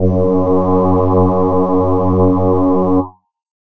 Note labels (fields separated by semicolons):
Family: voice; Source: synthesizer; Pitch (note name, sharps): F#2; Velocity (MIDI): 100; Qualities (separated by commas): multiphonic